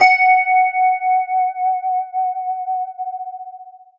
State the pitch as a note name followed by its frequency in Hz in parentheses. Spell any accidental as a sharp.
F#5 (740 Hz)